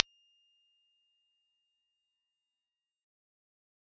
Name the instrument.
synthesizer bass